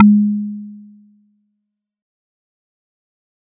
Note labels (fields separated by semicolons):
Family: mallet percussion; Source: acoustic; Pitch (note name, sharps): G#3; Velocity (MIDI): 100; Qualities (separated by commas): fast decay